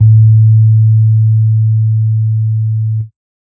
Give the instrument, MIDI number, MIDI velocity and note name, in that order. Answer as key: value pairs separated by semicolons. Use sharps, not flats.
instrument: electronic keyboard; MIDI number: 45; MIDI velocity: 25; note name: A2